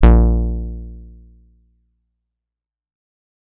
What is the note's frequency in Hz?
58.27 Hz